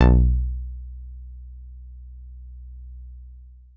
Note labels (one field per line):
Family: guitar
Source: synthesizer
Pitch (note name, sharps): B1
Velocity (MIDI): 25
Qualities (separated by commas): long release